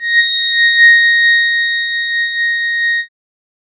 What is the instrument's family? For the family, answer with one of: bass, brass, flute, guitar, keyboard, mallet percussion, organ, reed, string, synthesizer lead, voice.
keyboard